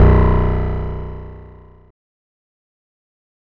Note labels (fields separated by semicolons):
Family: guitar; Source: electronic; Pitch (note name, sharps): B0; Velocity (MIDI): 25; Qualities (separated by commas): bright, distorted, fast decay